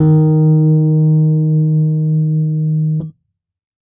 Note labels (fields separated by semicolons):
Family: keyboard; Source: electronic; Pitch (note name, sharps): D#3; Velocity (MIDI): 75; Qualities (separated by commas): dark